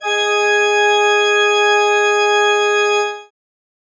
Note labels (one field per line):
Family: organ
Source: acoustic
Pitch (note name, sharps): G#4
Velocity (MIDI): 127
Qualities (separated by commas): reverb